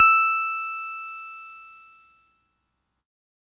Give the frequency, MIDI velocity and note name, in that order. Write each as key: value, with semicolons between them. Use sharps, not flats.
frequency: 1319 Hz; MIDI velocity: 25; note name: E6